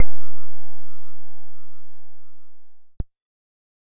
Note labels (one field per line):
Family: keyboard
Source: electronic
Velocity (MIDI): 25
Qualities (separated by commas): distorted